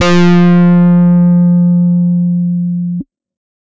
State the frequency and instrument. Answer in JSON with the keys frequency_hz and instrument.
{"frequency_hz": 174.6, "instrument": "electronic guitar"}